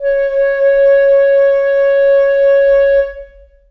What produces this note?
acoustic reed instrument